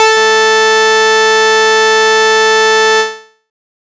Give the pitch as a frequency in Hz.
440 Hz